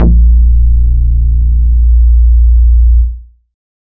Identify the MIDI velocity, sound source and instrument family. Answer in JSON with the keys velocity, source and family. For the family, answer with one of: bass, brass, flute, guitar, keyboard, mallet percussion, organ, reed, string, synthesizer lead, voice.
{"velocity": 50, "source": "synthesizer", "family": "bass"}